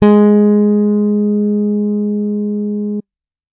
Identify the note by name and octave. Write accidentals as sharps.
G#3